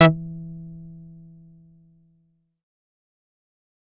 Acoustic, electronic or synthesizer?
synthesizer